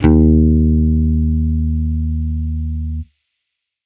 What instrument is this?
electronic bass